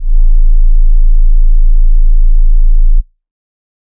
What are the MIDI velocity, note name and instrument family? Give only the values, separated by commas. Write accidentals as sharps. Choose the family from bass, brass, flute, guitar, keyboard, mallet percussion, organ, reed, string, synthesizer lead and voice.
127, A0, flute